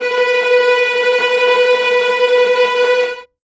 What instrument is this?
acoustic string instrument